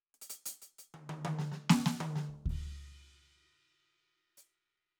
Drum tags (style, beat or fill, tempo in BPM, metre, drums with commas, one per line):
jazz fusion
fill
96 BPM
4/4
crash, closed hi-hat, hi-hat pedal, snare, high tom, kick